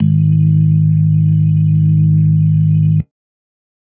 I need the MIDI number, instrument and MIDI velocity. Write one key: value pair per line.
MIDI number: 32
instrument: electronic organ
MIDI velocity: 25